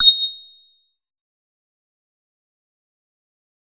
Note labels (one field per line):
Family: bass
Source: synthesizer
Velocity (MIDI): 25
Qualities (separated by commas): distorted, fast decay, percussive